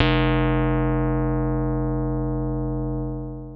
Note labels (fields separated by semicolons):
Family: keyboard; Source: electronic; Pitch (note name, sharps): F1; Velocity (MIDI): 25; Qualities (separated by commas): distorted, long release